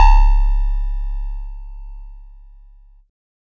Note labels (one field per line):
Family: keyboard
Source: electronic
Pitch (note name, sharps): C#1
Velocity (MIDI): 127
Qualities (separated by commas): bright, distorted